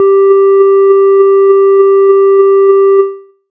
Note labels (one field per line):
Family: bass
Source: synthesizer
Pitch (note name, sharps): G4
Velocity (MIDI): 25